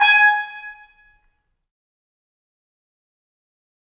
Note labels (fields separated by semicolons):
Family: brass; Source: acoustic; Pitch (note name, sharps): G#5; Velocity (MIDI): 75; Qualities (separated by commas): fast decay, percussive, reverb